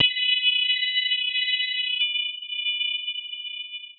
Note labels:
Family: mallet percussion; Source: synthesizer; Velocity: 127; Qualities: bright, long release, multiphonic

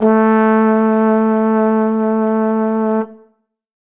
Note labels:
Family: brass; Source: acoustic; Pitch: A3; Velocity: 75

